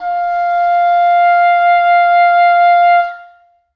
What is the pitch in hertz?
698.5 Hz